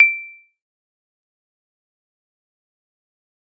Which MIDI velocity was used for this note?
127